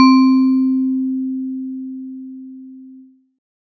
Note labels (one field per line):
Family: mallet percussion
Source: acoustic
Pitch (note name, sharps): C4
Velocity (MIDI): 100